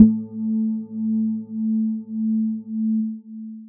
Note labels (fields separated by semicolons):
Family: mallet percussion; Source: electronic; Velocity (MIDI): 50; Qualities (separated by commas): long release